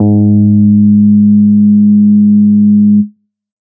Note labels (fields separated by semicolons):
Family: bass; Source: synthesizer; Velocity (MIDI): 127